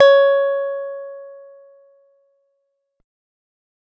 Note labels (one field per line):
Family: guitar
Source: acoustic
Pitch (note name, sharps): C#5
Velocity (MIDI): 100